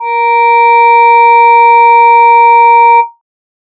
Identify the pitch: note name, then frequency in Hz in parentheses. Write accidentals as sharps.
A#4 (466.2 Hz)